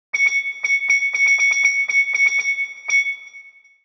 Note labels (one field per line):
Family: mallet percussion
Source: synthesizer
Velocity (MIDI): 100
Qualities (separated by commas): long release, multiphonic, tempo-synced